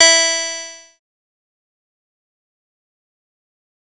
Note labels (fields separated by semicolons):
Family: bass; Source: synthesizer; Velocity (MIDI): 75; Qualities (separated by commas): bright, distorted, fast decay